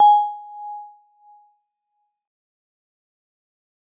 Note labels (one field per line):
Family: mallet percussion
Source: acoustic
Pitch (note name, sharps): G#5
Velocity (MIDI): 50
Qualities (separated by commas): fast decay, non-linear envelope, percussive